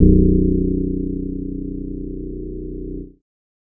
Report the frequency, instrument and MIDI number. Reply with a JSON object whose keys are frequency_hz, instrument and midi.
{"frequency_hz": 30.87, "instrument": "synthesizer bass", "midi": 23}